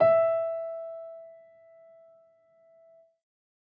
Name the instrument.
acoustic keyboard